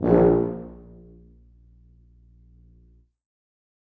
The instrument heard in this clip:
acoustic brass instrument